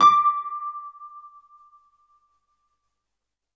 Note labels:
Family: keyboard; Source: electronic; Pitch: D6; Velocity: 127

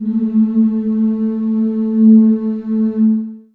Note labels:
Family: voice; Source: acoustic; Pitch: A3; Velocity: 100; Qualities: dark, long release, reverb

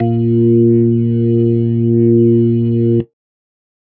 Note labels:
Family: organ; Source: electronic; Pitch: A#2; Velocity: 50

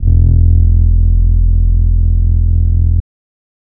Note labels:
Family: bass; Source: synthesizer; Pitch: E1; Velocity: 25; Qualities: dark, distorted, non-linear envelope

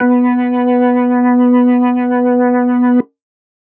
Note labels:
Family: organ; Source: electronic; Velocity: 100; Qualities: distorted

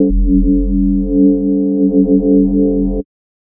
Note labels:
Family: mallet percussion; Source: synthesizer; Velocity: 50; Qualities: multiphonic, non-linear envelope

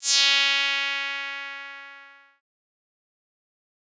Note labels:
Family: bass; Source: synthesizer; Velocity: 100; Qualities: bright, distorted, fast decay

